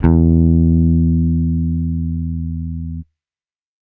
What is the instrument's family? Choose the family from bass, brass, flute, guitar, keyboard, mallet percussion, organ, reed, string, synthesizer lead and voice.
bass